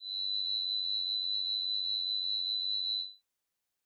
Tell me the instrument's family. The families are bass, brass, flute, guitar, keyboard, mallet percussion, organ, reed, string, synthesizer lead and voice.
organ